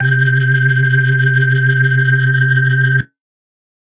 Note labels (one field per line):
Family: organ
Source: electronic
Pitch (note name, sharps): C3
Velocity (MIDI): 75